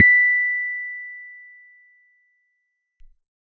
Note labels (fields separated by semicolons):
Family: keyboard; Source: electronic; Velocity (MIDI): 75